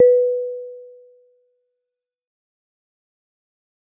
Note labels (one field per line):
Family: mallet percussion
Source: acoustic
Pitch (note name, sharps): B4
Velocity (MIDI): 50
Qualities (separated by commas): fast decay